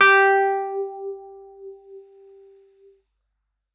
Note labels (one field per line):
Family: keyboard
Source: electronic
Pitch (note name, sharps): G4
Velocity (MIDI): 100